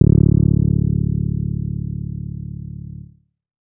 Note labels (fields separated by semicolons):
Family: bass; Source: synthesizer; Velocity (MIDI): 100